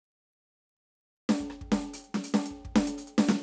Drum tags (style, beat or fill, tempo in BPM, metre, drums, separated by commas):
hip-hop, fill, 70 BPM, 4/4, closed hi-hat, snare, cross-stick, kick